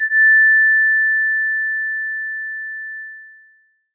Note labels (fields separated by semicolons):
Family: mallet percussion; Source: electronic; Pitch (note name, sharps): A6; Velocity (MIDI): 127; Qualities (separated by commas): bright, multiphonic